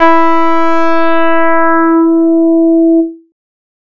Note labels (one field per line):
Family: bass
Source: synthesizer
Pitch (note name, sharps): E4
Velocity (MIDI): 100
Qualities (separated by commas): distorted